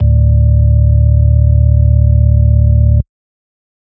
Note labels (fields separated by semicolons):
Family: organ; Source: electronic; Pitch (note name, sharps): D1; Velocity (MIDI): 75; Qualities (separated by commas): dark